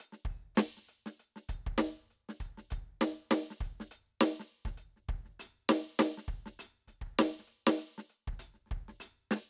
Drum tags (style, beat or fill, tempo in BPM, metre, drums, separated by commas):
funk, beat, 100 BPM, 4/4, closed hi-hat, open hi-hat, hi-hat pedal, snare, kick